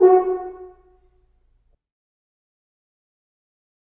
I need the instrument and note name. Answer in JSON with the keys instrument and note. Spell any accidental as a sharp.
{"instrument": "acoustic brass instrument", "note": "F#4"}